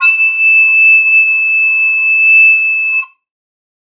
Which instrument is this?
acoustic flute